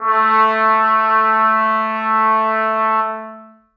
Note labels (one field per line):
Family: brass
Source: acoustic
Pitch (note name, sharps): A3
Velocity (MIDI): 75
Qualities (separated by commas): long release, reverb